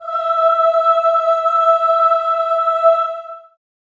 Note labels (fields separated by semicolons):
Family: voice; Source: acoustic; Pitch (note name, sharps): E5; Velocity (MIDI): 100; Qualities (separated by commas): long release, reverb